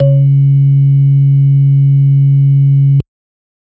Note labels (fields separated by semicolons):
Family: organ; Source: electronic; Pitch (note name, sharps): C#3; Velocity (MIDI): 50